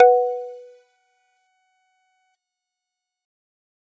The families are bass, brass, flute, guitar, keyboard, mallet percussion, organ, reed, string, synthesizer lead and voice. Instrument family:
mallet percussion